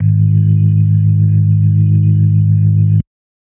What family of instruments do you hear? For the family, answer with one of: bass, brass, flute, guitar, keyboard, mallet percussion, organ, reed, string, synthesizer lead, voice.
organ